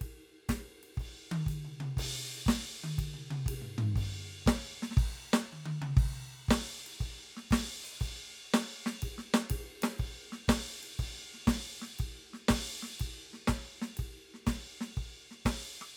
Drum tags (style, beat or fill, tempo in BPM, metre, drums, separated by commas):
rock, beat, 120 BPM, 4/4, crash, ride, closed hi-hat, open hi-hat, hi-hat pedal, snare, cross-stick, high tom, mid tom, floor tom, kick